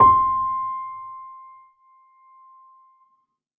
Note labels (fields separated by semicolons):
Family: keyboard; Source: acoustic; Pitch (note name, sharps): C6; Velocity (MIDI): 50; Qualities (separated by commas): dark